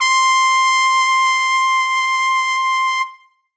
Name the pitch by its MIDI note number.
84